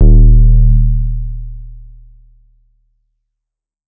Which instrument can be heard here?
synthesizer bass